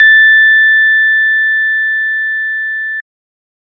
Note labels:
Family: organ; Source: electronic; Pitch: A6; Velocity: 127

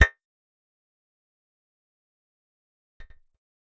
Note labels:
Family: bass; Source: synthesizer; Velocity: 75; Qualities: fast decay, percussive

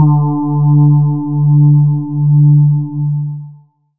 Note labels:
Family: voice; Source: synthesizer; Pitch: D3; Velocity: 75; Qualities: dark, long release

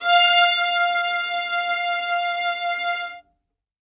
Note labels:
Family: string; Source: acoustic; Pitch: F5; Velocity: 127; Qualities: reverb

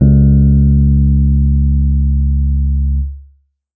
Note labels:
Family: keyboard; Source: electronic; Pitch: C#2; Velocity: 50

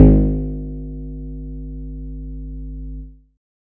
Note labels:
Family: guitar; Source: synthesizer; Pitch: G#1; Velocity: 127; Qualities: dark

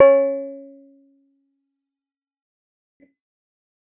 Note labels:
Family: keyboard; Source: electronic; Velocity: 25; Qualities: fast decay, percussive

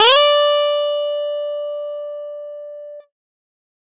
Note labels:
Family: guitar; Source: electronic; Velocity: 127; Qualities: distorted

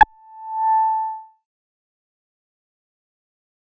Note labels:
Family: bass; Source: synthesizer; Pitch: A5; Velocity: 100; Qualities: fast decay

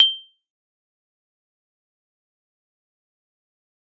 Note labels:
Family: mallet percussion; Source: acoustic; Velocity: 25; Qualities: bright, fast decay, percussive

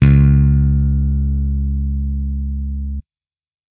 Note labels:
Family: bass; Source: electronic; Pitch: C#2; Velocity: 127

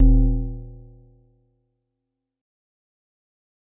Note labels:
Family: mallet percussion; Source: acoustic; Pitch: E1; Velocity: 75; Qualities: dark, fast decay

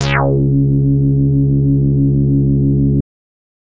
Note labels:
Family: bass; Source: synthesizer; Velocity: 25; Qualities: distorted

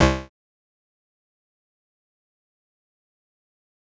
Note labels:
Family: bass; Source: synthesizer; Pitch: C2; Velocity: 127; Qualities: bright, distorted, fast decay, percussive

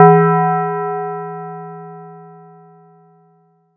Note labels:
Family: mallet percussion; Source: acoustic; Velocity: 75; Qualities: multiphonic

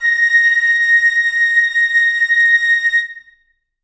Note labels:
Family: reed; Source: acoustic; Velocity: 127; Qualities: reverb

